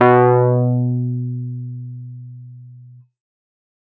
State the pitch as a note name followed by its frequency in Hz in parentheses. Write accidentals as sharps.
B2 (123.5 Hz)